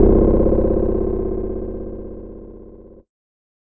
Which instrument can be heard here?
electronic guitar